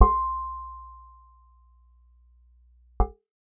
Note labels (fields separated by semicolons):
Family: guitar; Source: acoustic; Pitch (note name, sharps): C6; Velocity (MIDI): 25; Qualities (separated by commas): dark